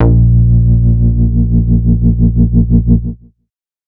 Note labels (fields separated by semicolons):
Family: bass; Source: synthesizer; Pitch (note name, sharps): A#1; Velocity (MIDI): 25; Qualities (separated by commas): distorted